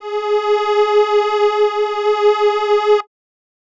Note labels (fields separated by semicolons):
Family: reed; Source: acoustic; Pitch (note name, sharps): G#4; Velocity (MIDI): 50